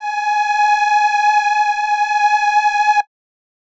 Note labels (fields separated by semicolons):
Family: reed; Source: acoustic; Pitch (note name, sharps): G#5; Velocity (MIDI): 100